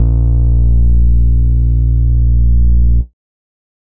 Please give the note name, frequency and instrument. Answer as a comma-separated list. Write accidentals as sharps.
A#1, 58.27 Hz, synthesizer bass